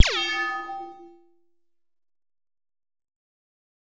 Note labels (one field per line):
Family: bass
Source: synthesizer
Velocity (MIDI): 127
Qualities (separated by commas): bright, distorted